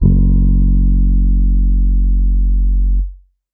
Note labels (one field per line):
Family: keyboard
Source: electronic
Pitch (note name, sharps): F#1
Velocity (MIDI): 75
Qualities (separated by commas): dark